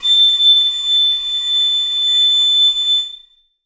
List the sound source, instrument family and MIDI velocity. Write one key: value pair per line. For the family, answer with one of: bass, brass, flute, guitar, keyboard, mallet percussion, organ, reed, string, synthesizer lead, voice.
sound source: acoustic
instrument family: reed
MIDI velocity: 75